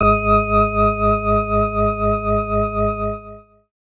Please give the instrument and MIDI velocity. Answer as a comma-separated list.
electronic organ, 75